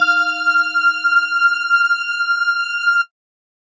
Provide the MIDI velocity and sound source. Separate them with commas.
127, electronic